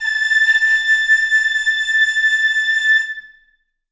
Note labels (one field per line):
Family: flute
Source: acoustic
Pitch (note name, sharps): A6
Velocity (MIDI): 127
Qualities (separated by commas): reverb